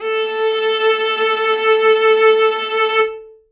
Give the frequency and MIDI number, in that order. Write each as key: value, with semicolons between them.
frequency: 440 Hz; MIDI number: 69